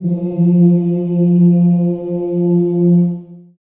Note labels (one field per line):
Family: voice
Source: acoustic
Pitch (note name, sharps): F3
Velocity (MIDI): 100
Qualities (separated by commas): long release, reverb